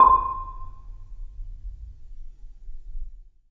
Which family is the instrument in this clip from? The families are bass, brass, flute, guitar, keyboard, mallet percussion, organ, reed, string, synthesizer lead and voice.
mallet percussion